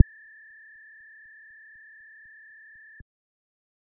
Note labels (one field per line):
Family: bass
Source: synthesizer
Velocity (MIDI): 50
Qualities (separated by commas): dark, percussive